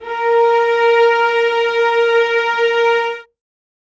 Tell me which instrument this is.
acoustic string instrument